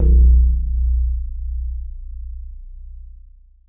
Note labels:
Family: guitar; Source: synthesizer; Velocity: 127; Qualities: dark, long release

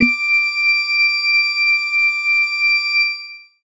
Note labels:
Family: organ; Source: electronic; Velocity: 25; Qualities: reverb

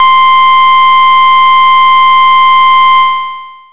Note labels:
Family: bass; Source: synthesizer; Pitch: C6; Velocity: 25; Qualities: bright, distorted, long release

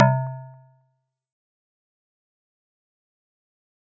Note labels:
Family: mallet percussion; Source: acoustic; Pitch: C3; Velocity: 100; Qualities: fast decay, percussive

